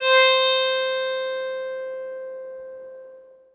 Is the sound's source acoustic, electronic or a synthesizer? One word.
acoustic